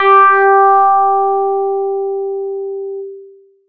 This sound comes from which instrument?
synthesizer bass